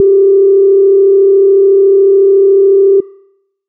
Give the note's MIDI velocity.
50